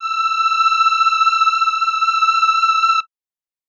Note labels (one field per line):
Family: reed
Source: acoustic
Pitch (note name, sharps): E6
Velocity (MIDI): 127